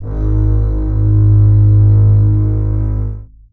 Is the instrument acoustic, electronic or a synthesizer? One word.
acoustic